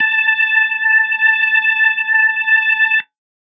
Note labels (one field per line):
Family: organ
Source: electronic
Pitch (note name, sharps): A5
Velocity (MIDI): 25